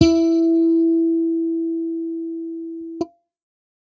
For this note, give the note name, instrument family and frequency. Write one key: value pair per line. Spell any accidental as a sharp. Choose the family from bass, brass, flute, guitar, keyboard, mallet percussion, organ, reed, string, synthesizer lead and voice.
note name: E4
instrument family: bass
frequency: 329.6 Hz